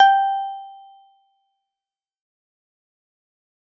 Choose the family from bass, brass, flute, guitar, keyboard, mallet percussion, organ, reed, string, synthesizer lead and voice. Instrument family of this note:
keyboard